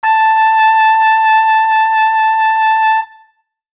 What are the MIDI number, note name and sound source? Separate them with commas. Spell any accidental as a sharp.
81, A5, acoustic